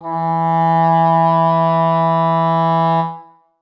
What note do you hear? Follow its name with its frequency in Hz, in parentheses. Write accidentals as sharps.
E3 (164.8 Hz)